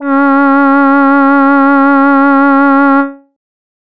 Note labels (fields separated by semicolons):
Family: voice; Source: synthesizer; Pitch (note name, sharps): C#4; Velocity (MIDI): 75